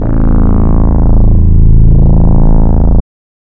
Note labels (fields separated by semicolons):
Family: reed; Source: synthesizer; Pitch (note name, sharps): A0; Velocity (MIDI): 127; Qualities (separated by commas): distorted, non-linear envelope